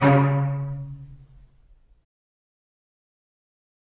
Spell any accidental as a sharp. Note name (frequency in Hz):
C#3 (138.6 Hz)